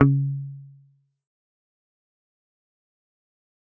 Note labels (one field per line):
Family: guitar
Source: electronic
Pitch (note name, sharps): C#3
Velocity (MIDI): 127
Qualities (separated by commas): fast decay